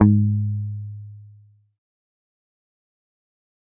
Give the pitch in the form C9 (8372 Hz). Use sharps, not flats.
G#2 (103.8 Hz)